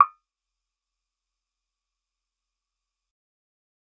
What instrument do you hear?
synthesizer bass